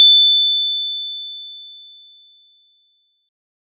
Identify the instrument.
acoustic mallet percussion instrument